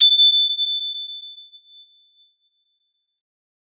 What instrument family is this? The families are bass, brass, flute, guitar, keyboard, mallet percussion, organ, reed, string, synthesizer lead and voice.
mallet percussion